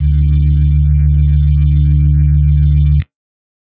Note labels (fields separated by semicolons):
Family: organ; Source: electronic; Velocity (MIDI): 75; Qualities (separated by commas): dark